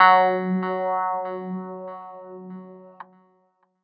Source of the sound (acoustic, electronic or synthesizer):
electronic